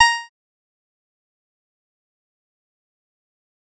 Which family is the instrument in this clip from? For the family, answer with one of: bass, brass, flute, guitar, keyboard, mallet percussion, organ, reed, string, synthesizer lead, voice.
bass